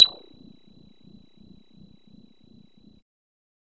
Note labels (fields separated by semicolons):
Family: bass; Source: synthesizer; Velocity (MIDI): 50; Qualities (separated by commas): bright, percussive